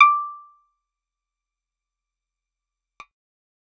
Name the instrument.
acoustic guitar